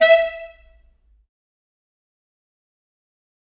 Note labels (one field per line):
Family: reed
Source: acoustic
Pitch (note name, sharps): E5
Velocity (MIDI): 127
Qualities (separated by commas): fast decay, percussive, reverb